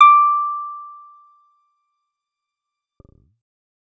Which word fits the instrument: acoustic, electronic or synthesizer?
synthesizer